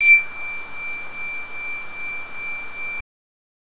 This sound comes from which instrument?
synthesizer bass